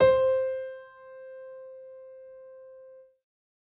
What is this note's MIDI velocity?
50